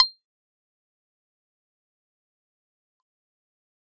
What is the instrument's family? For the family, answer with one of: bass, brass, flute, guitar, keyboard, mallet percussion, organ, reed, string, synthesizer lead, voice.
keyboard